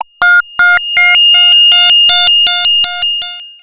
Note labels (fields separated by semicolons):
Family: bass; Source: synthesizer; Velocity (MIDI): 127; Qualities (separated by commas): bright, distorted, long release, multiphonic, tempo-synced